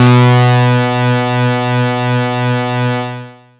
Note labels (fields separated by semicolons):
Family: bass; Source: synthesizer; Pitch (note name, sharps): B2; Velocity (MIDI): 50; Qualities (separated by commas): bright, distorted, long release